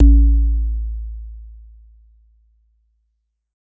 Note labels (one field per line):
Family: mallet percussion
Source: acoustic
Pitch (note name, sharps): A1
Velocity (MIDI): 127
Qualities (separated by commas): dark, non-linear envelope